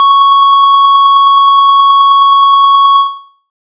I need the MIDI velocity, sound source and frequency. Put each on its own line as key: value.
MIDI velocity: 50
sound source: synthesizer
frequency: 1109 Hz